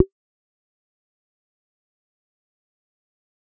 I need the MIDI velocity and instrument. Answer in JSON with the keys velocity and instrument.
{"velocity": 25, "instrument": "synthesizer bass"}